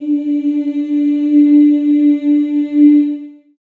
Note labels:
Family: voice; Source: acoustic; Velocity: 50; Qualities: reverb

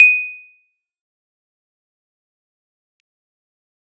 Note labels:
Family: keyboard; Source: electronic; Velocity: 100; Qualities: bright, fast decay, percussive

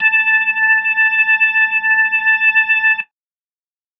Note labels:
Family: organ; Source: electronic; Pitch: A5; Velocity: 100

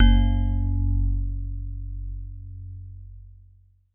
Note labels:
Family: mallet percussion; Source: acoustic; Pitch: F#1; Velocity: 100

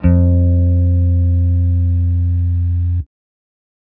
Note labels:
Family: guitar; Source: electronic; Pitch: F2; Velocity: 50

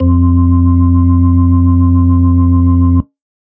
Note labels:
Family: organ; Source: electronic; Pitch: F2; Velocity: 100; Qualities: dark

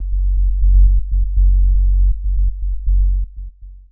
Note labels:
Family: synthesizer lead; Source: synthesizer; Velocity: 127; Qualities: dark, long release, tempo-synced

